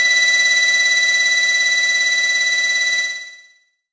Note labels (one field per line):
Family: bass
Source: synthesizer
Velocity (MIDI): 127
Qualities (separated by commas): bright, long release